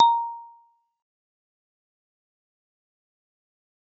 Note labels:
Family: mallet percussion; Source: acoustic; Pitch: A#5; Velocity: 25; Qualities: fast decay, percussive

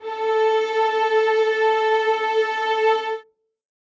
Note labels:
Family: string; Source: acoustic; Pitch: A4; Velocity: 50; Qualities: reverb

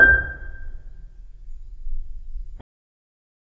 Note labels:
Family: mallet percussion; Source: acoustic; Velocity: 25; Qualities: reverb

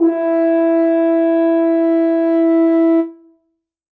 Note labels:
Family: brass; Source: acoustic; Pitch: E4; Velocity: 127; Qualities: reverb

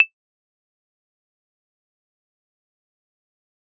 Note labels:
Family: mallet percussion; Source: acoustic; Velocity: 127; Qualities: dark, fast decay, percussive, reverb

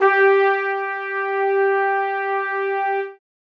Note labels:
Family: brass; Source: acoustic; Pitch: G4; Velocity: 100; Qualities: bright, reverb

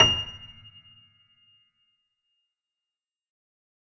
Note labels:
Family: keyboard; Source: acoustic; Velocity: 100; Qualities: fast decay, percussive

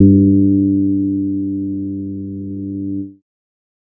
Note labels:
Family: bass; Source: synthesizer; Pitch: G2; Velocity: 75; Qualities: dark

